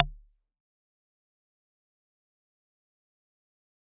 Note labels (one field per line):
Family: mallet percussion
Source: acoustic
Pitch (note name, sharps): D1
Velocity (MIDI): 100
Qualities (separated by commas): fast decay, percussive